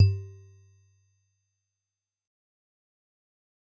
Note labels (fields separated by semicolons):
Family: mallet percussion; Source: acoustic; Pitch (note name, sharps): G2; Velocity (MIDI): 75; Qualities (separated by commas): fast decay, percussive